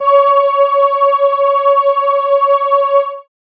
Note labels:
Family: keyboard; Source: synthesizer; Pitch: C#5; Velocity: 100

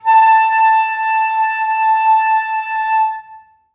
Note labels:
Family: flute; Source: acoustic; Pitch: A5; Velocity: 25; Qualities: reverb

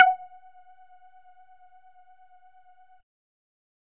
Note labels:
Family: bass; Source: synthesizer; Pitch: F#5; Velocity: 50; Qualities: percussive

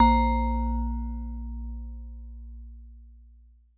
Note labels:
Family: mallet percussion; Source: acoustic; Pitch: A#1; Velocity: 127

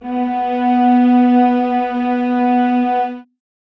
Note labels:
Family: string; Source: acoustic; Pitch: B3; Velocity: 25; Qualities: reverb

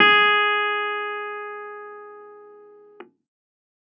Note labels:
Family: keyboard; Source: electronic; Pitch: G#4; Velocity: 50; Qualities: distorted

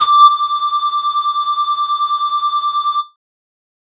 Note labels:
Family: flute; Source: synthesizer; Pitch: D6; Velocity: 75; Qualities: distorted

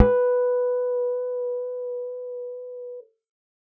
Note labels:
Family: bass; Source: synthesizer; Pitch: B4; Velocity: 75; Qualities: dark, reverb

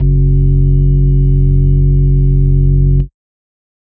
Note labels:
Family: organ; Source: electronic; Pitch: F#1; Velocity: 100; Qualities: dark

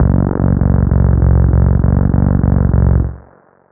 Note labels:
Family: bass; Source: synthesizer; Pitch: F#0; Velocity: 50; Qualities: reverb

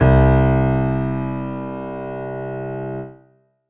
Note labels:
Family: keyboard; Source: acoustic; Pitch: C2; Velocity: 100; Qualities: reverb

